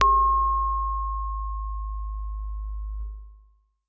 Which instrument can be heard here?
acoustic keyboard